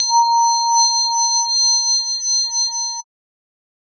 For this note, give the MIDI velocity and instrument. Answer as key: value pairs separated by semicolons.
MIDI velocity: 127; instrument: synthesizer mallet percussion instrument